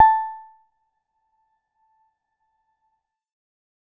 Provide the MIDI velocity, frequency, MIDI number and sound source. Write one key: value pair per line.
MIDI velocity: 50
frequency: 880 Hz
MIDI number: 81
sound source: electronic